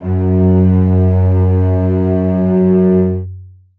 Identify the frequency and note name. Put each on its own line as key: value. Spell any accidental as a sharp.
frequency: 92.5 Hz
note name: F#2